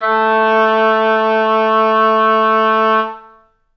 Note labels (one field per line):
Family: reed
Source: acoustic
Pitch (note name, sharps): A3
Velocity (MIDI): 75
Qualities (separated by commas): reverb